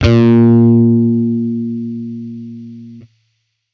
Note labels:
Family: bass; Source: electronic; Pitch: A#2; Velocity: 127; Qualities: distorted

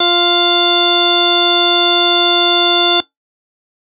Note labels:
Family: organ; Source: electronic; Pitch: F4; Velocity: 25

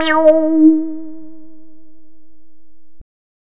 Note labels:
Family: bass; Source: synthesizer; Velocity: 75; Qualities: distorted

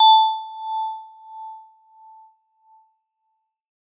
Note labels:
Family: mallet percussion; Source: acoustic; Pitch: A5; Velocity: 127; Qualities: non-linear envelope

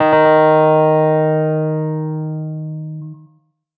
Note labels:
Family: keyboard; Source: electronic; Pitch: D#3; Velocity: 127; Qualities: tempo-synced

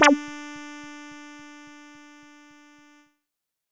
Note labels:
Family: bass; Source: synthesizer; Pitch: D4; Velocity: 25; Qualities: distorted

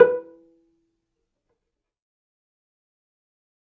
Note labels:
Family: string; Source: acoustic; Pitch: B4; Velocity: 25; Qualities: fast decay, percussive, reverb

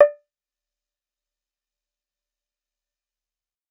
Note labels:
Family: bass; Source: synthesizer; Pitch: D5; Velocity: 127; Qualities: fast decay, percussive

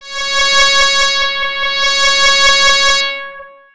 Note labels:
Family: bass; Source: synthesizer; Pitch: C#5; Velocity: 127; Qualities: bright, distorted, long release, tempo-synced

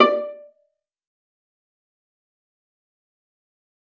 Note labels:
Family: string; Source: acoustic; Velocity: 100; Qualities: fast decay, percussive, reverb

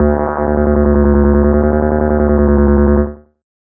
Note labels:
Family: bass; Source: synthesizer; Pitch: D2; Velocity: 50; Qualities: distorted, tempo-synced

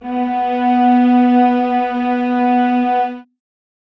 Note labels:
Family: string; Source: acoustic; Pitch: B3; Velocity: 25; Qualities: reverb

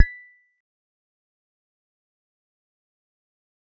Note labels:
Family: guitar; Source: electronic; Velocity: 25; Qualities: fast decay, percussive, reverb

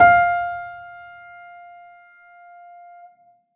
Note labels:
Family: keyboard; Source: acoustic; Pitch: F5; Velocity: 75; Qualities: reverb

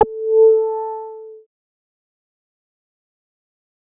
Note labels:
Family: bass; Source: synthesizer; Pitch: A4; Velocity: 50; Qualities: distorted, fast decay

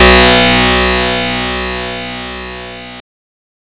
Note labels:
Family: guitar; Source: synthesizer; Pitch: B1; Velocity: 127; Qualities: bright, distorted

